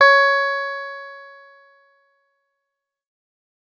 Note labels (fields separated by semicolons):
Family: guitar; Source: electronic; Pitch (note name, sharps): C#5; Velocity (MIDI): 50; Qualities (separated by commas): fast decay